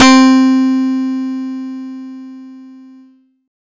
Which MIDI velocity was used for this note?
127